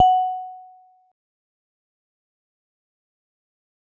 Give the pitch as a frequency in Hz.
740 Hz